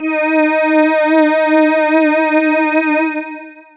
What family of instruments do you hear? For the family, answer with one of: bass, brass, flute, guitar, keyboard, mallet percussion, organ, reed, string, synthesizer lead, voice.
voice